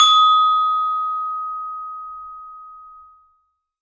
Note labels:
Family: mallet percussion; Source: acoustic; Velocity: 25; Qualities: bright, reverb

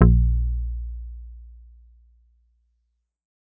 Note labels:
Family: guitar; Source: electronic; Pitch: A#1; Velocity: 25

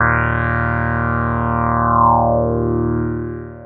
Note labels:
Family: synthesizer lead; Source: synthesizer; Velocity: 127; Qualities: long release

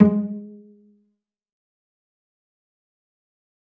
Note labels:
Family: string; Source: acoustic; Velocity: 127; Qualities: fast decay, percussive, reverb

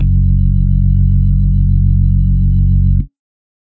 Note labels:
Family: organ; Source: electronic; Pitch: F#1; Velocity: 25; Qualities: dark, reverb

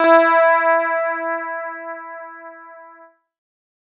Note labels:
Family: guitar; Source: electronic; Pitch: E4; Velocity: 100

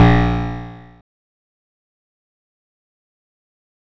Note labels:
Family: guitar; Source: electronic; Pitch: A#1; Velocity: 25; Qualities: bright, distorted, fast decay

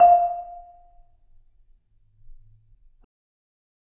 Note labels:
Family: mallet percussion; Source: acoustic; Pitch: F5; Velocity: 50; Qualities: percussive, reverb

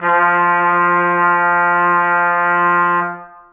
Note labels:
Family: brass; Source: acoustic; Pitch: F3; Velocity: 75; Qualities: long release, reverb

